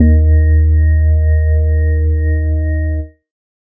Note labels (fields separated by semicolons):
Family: organ; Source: electronic; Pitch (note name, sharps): D#2; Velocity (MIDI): 75; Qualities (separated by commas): dark